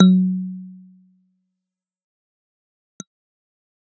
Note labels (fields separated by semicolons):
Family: keyboard; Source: electronic; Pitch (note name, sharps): F#3; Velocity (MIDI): 25; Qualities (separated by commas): fast decay